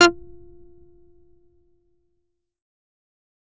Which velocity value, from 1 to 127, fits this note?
100